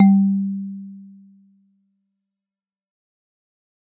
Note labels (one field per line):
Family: mallet percussion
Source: acoustic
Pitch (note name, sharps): G3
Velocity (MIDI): 75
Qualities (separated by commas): fast decay